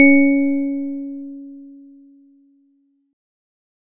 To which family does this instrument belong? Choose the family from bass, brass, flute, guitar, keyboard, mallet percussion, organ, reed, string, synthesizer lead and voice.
organ